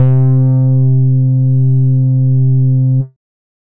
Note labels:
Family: bass; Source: synthesizer; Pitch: C3; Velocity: 25; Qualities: distorted, multiphonic, tempo-synced

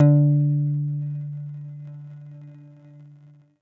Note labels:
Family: guitar; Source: electronic; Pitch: D3; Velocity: 127

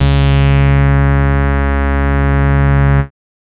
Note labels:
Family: bass; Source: synthesizer; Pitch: C#2; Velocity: 100; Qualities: bright, distorted

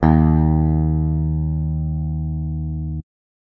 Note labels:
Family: guitar; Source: electronic; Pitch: D#2; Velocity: 127

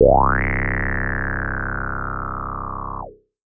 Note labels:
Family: bass; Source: synthesizer; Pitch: C1; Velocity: 75

